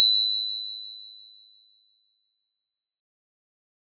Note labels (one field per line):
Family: mallet percussion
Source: acoustic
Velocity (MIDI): 75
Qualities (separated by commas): bright